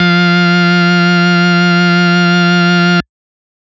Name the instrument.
electronic organ